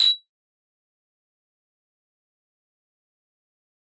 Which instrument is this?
synthesizer guitar